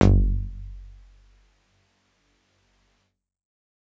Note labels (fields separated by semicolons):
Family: keyboard; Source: electronic; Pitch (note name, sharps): F#1; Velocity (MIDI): 127; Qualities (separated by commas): dark